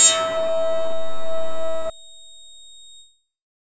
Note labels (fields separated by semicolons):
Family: bass; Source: synthesizer; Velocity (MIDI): 100; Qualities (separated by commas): bright, distorted